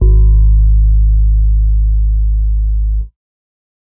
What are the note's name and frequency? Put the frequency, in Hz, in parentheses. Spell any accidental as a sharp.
G#1 (51.91 Hz)